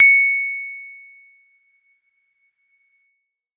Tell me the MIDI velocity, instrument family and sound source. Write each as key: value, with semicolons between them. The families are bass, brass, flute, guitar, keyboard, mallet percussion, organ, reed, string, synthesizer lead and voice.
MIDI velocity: 127; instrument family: keyboard; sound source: electronic